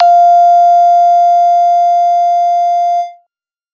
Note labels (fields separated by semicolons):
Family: bass; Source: synthesizer; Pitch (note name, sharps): F5; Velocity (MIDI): 25; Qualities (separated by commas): bright, distorted